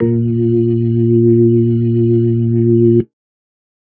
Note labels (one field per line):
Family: organ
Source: electronic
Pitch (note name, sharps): A#2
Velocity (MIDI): 100